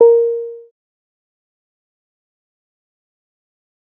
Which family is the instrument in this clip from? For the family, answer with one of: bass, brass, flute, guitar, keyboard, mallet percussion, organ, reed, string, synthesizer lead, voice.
bass